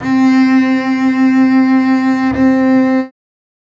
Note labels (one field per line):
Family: string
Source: acoustic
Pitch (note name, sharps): C4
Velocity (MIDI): 127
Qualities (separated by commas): reverb